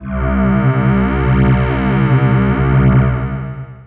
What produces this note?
synthesizer voice